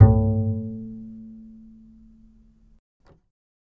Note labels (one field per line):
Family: bass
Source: electronic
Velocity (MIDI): 50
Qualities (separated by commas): reverb